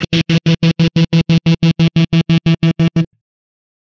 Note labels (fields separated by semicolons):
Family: guitar; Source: electronic; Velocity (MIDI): 100; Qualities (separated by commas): bright, distorted, tempo-synced